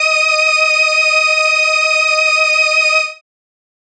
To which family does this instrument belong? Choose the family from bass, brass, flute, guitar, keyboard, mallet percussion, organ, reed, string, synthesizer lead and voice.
keyboard